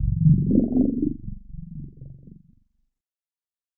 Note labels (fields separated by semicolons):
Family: keyboard; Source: electronic; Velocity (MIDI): 25; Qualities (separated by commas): distorted, non-linear envelope